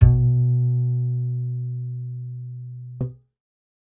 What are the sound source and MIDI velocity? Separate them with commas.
acoustic, 25